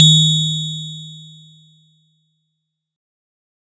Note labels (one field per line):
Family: mallet percussion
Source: acoustic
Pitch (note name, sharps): D#3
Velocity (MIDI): 75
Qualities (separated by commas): bright